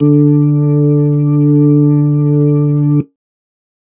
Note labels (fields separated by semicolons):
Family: organ; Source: electronic; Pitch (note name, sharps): D3; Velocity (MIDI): 127; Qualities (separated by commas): dark